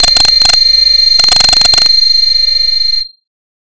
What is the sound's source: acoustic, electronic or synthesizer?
synthesizer